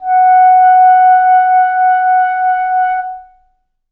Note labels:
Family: reed; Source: acoustic; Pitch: F#5; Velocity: 50; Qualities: reverb

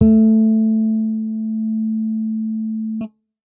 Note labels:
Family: bass; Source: electronic; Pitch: A3; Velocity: 75

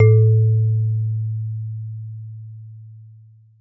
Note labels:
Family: mallet percussion; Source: acoustic; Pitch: A2; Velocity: 50; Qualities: dark, reverb

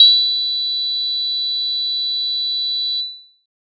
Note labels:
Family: keyboard; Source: electronic; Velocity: 50; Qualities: bright

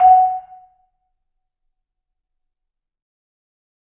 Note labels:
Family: mallet percussion; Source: acoustic; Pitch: F#5; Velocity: 127; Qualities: percussive, reverb

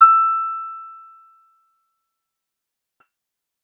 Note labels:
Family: guitar; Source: acoustic; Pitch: E6; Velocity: 100; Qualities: bright, distorted, fast decay

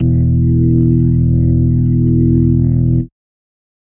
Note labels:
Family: organ; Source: electronic; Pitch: E1; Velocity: 25; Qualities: dark, distorted

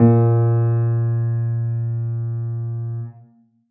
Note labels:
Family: keyboard; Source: acoustic; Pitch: A#2; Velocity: 75

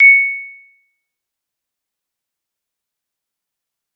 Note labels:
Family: mallet percussion; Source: acoustic; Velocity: 127; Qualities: fast decay, percussive

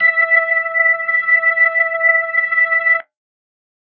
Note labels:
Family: organ; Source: electronic; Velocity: 100

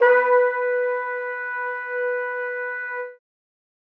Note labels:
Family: brass; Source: acoustic; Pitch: B4; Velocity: 25; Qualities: reverb

